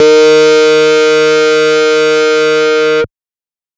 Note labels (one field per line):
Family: bass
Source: synthesizer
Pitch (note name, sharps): D#3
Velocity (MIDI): 127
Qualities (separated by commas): bright, distorted, multiphonic